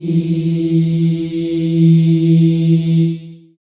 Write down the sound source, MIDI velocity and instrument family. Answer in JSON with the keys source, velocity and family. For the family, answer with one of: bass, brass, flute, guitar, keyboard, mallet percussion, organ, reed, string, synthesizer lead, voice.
{"source": "acoustic", "velocity": 100, "family": "voice"}